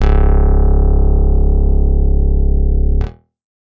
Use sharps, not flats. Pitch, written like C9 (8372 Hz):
C#1 (34.65 Hz)